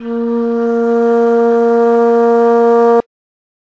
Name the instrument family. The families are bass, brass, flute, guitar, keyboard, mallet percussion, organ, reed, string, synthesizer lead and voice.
flute